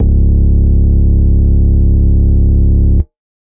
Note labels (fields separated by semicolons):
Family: organ; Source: electronic; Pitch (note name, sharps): C#1; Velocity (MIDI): 127